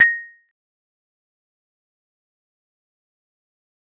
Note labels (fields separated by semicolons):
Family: mallet percussion; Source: acoustic; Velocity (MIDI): 50; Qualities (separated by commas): fast decay, percussive